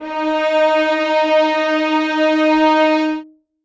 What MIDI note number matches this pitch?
63